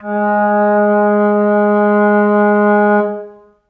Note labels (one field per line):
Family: flute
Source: acoustic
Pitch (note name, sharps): G#3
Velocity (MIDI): 100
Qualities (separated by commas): long release, reverb